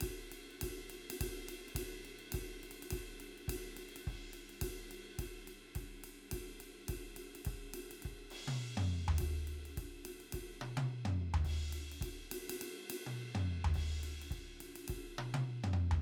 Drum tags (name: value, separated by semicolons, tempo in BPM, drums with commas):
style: jazz; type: beat; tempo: 105 BPM; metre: 4/4; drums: ride, high tom, mid tom, floor tom, kick